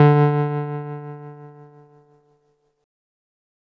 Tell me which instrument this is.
electronic keyboard